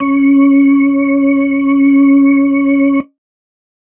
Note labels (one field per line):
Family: organ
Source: electronic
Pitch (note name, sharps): C#4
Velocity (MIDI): 50